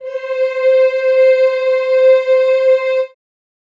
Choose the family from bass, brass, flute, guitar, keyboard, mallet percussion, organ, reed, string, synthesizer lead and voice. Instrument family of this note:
voice